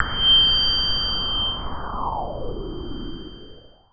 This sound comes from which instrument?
synthesizer lead